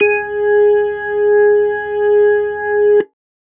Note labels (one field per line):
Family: organ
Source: electronic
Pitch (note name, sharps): G#4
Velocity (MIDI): 100